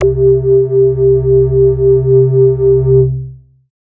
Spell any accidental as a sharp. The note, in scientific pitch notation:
C3